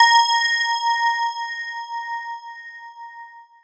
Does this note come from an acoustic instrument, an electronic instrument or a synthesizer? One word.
electronic